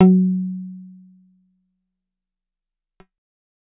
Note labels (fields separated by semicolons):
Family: guitar; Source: acoustic; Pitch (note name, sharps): F#3; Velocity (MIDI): 100; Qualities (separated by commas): dark, fast decay